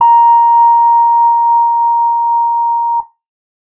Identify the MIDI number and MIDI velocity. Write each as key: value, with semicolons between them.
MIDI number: 82; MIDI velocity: 50